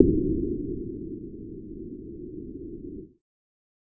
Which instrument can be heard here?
synthesizer bass